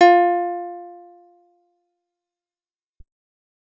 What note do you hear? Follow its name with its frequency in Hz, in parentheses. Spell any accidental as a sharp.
F4 (349.2 Hz)